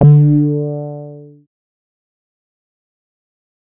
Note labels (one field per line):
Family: bass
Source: synthesizer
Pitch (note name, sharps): D3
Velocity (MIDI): 75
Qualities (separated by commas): distorted, fast decay